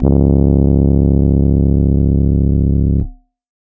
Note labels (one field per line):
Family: keyboard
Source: electronic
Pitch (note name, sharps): C#1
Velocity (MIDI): 50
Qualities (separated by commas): distorted